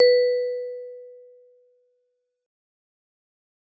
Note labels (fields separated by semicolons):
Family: mallet percussion; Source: acoustic; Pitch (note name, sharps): B4; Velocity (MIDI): 127; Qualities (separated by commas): fast decay